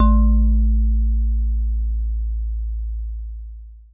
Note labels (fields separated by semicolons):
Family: mallet percussion; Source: acoustic; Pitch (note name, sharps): A1; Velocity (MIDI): 50; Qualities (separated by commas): dark, long release, reverb